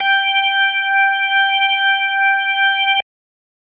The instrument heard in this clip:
electronic organ